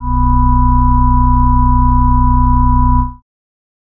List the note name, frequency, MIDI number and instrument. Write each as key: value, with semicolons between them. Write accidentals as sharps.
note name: B0; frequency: 30.87 Hz; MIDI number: 23; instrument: electronic organ